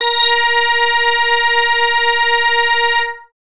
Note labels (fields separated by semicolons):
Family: bass; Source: synthesizer; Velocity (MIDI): 100; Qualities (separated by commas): distorted